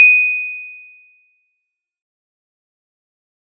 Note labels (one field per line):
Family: mallet percussion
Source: acoustic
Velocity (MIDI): 100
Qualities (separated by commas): fast decay